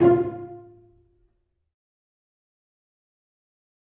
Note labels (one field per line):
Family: string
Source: acoustic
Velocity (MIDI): 100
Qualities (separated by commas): fast decay, percussive, reverb